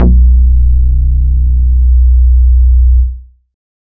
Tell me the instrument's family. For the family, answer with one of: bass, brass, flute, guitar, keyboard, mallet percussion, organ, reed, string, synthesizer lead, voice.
bass